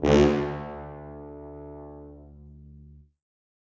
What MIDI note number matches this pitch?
38